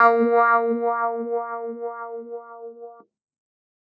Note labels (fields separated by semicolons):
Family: keyboard; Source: electronic; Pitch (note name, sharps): A#3; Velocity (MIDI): 75